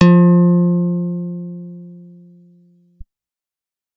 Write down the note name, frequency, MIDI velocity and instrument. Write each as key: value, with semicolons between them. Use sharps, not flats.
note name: F3; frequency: 174.6 Hz; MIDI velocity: 127; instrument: acoustic guitar